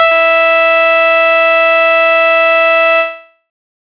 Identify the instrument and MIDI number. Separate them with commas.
synthesizer bass, 76